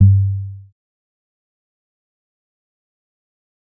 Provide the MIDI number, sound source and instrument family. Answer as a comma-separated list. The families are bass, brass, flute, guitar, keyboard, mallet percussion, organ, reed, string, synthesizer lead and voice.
43, synthesizer, bass